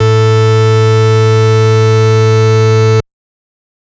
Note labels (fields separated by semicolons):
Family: organ; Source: electronic; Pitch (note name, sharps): A2; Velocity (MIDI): 127; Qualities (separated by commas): bright, distorted